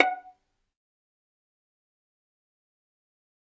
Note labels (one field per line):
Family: string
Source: acoustic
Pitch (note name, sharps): F#5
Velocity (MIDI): 75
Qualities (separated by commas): fast decay, percussive, reverb